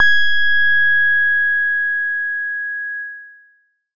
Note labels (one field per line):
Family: bass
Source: synthesizer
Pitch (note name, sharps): G#6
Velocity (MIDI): 100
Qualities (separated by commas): distorted